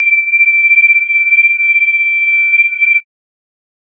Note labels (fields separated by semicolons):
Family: mallet percussion; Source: electronic; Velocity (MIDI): 25; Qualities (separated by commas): multiphonic, non-linear envelope